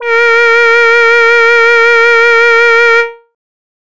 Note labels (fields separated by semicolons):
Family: voice; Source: synthesizer; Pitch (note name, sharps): A#4; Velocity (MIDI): 100; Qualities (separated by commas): distorted